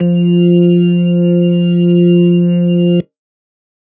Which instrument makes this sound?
electronic organ